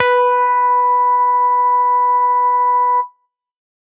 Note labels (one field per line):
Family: bass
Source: synthesizer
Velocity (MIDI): 100